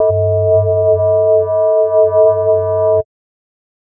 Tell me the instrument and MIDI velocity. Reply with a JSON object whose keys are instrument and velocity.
{"instrument": "synthesizer mallet percussion instrument", "velocity": 50}